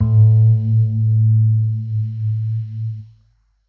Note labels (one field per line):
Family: keyboard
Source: electronic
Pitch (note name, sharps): A2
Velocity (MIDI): 50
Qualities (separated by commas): dark